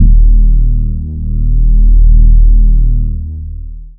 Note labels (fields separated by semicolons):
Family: bass; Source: synthesizer; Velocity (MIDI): 50; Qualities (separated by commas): long release